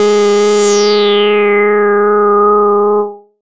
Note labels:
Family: bass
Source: synthesizer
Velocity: 75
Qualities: bright, distorted, non-linear envelope

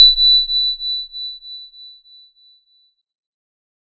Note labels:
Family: organ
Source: electronic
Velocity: 25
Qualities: bright

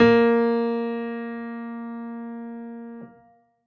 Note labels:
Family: keyboard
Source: acoustic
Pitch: A#3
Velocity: 100

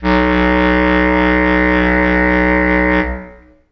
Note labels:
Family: reed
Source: acoustic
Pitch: B1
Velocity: 75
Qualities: long release, reverb

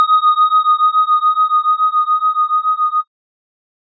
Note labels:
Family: organ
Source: electronic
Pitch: D#6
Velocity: 127

